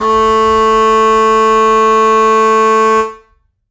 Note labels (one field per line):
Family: reed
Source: acoustic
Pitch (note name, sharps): A3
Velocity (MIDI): 127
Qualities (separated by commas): distorted, reverb